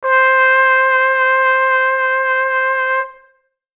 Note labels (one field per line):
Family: brass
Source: acoustic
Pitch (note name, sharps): C5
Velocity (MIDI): 75